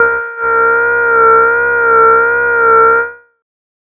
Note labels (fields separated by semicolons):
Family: bass; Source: synthesizer; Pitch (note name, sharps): A#4; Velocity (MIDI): 75; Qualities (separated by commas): distorted, tempo-synced